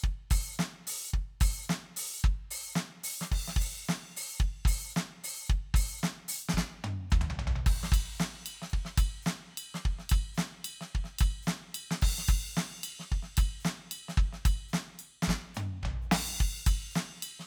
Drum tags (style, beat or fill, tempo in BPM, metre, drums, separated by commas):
swing, beat, 110 BPM, 4/4, crash, ride, ride bell, closed hi-hat, open hi-hat, hi-hat pedal, snare, high tom, mid tom, floor tom, kick